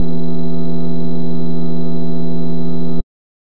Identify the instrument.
synthesizer bass